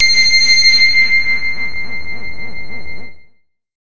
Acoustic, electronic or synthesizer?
synthesizer